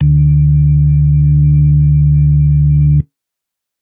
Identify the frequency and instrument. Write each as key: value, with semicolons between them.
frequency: 73.42 Hz; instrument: electronic organ